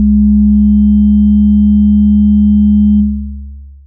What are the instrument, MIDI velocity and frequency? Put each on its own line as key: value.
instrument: synthesizer lead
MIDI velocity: 50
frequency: 69.3 Hz